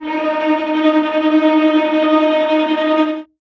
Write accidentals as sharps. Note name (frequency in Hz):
D#4 (311.1 Hz)